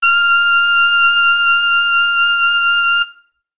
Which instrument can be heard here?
acoustic brass instrument